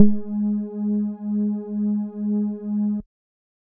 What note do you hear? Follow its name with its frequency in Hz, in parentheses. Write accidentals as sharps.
G#3 (207.7 Hz)